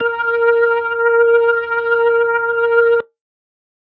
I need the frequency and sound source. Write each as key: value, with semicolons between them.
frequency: 466.2 Hz; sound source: electronic